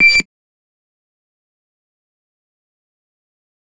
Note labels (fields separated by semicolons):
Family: bass; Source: synthesizer; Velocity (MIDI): 25; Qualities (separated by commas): distorted, fast decay, percussive